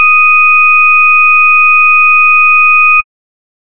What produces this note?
synthesizer bass